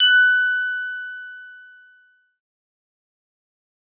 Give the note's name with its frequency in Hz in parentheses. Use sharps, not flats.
F#6 (1480 Hz)